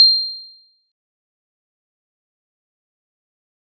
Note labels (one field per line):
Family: mallet percussion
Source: acoustic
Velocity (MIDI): 25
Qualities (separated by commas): fast decay, percussive